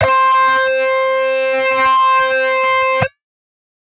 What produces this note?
electronic guitar